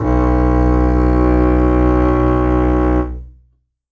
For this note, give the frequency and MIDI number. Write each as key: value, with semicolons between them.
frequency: 61.74 Hz; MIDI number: 35